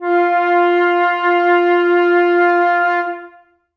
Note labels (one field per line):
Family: flute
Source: acoustic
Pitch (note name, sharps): F4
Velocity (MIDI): 75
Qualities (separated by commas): reverb